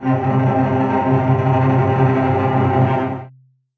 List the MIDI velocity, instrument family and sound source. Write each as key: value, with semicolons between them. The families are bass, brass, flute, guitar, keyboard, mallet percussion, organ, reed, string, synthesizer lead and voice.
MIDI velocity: 75; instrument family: string; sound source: acoustic